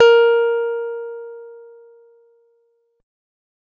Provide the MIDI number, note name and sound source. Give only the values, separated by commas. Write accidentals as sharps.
70, A#4, acoustic